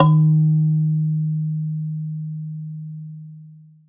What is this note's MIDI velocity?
127